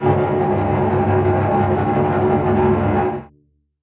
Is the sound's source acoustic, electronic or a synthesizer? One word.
acoustic